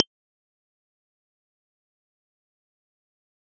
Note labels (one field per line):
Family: guitar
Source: electronic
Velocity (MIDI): 25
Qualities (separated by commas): fast decay, percussive